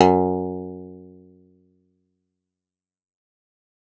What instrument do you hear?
acoustic guitar